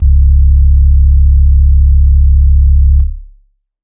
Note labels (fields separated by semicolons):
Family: organ; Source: electronic; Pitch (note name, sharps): C#1; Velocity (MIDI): 127; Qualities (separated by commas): dark